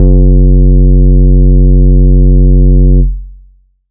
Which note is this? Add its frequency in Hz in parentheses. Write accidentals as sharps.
F#1 (46.25 Hz)